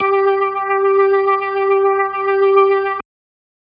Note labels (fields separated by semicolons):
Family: organ; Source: electronic; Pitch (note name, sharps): G4; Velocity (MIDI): 75